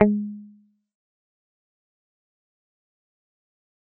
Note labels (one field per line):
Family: guitar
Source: electronic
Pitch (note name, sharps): G#3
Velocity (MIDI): 25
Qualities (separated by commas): fast decay, percussive